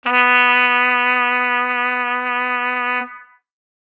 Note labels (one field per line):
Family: brass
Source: acoustic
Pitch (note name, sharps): B3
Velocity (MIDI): 75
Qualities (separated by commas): distorted